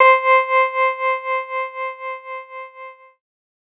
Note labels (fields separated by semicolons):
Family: keyboard; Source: electronic; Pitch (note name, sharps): C5; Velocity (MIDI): 75